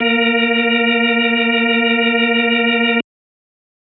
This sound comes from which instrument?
electronic organ